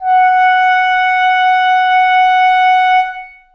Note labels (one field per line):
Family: reed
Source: acoustic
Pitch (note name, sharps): F#5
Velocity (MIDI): 75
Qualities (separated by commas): reverb